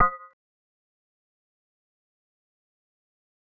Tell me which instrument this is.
synthesizer mallet percussion instrument